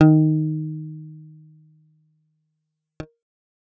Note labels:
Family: bass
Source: synthesizer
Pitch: D#3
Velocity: 127

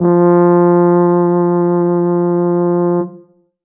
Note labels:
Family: brass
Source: acoustic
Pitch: F3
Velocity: 75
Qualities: dark

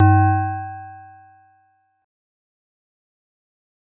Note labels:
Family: mallet percussion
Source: acoustic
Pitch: G2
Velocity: 127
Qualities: fast decay

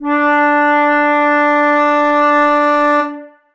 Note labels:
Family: flute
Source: acoustic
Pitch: D4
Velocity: 127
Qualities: reverb

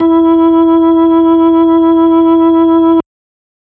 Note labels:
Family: organ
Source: electronic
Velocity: 127

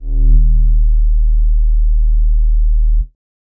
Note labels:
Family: bass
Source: synthesizer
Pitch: D#1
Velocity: 50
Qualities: dark

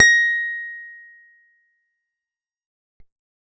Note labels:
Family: guitar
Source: acoustic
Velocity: 100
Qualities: fast decay

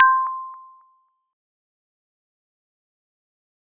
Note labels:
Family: mallet percussion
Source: acoustic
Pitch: C6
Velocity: 75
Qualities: fast decay, percussive

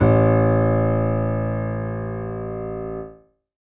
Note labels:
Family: keyboard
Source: acoustic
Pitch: A1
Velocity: 75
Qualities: reverb

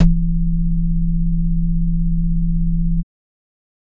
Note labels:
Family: organ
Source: electronic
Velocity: 127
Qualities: multiphonic

